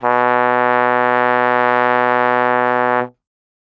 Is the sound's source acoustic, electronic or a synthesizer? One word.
acoustic